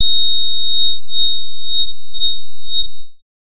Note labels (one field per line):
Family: bass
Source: synthesizer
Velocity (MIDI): 75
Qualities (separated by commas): bright, distorted, non-linear envelope